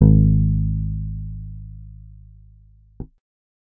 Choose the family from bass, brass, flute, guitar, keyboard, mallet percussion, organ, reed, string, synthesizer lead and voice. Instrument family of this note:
bass